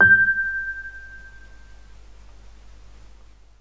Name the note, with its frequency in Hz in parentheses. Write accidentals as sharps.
G6 (1568 Hz)